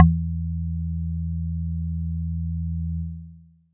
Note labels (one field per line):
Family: mallet percussion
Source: acoustic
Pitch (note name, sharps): E2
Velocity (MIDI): 100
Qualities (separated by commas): dark